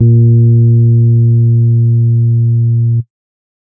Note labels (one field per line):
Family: keyboard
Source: electronic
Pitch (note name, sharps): A#2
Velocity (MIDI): 50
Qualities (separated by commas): dark